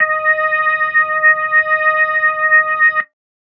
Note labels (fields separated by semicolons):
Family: organ; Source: electronic; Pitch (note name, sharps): D#5; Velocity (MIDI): 25